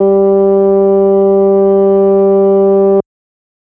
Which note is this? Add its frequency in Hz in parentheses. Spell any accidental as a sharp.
G3 (196 Hz)